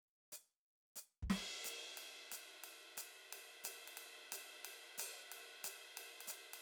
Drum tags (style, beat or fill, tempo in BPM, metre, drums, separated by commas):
medium-fast jazz, beat, 180 BPM, 4/4, ride, hi-hat pedal, snare, kick